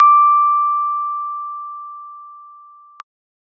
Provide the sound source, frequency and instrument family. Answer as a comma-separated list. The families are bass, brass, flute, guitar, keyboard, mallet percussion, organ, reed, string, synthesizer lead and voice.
electronic, 1175 Hz, keyboard